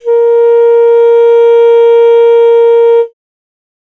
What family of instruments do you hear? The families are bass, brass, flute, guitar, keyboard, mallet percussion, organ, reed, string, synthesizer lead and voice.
reed